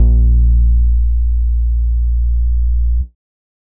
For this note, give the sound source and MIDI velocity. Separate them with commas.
synthesizer, 50